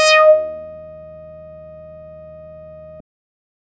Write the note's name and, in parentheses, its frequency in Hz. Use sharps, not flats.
D#5 (622.3 Hz)